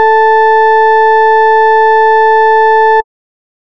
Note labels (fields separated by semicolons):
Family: bass; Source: synthesizer; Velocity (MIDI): 100; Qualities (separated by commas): distorted